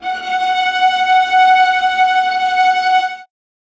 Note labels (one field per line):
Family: string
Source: acoustic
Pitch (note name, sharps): F#5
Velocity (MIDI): 75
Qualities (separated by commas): bright, non-linear envelope, reverb